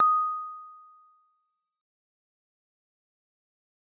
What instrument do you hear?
acoustic mallet percussion instrument